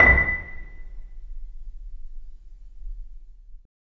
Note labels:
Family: mallet percussion; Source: acoustic; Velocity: 50; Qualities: long release, reverb

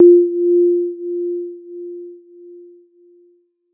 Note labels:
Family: keyboard; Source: electronic; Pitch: F4; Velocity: 100; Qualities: dark

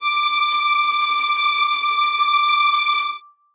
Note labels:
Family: string; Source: acoustic; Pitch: D6; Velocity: 127; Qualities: non-linear envelope, reverb

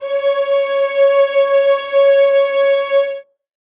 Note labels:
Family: string; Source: acoustic; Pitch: C#5; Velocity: 25; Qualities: reverb

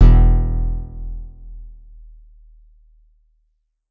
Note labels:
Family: guitar; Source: acoustic; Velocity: 100

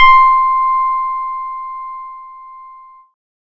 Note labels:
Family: keyboard; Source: electronic; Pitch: C6; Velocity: 75

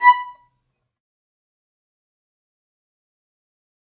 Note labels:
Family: string; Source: acoustic; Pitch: B5; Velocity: 75; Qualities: fast decay, percussive, reverb

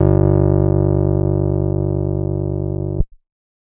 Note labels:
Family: keyboard; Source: electronic; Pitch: G1; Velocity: 100; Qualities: distorted

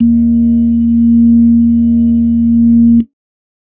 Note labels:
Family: keyboard; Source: electronic; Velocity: 100

